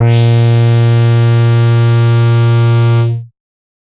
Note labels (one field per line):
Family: bass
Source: synthesizer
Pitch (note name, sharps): A#2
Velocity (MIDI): 75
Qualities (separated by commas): bright, distorted